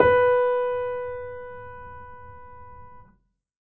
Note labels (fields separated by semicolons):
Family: keyboard; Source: acoustic; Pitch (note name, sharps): B4; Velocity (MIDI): 50; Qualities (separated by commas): reverb